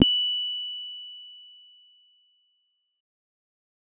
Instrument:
electronic keyboard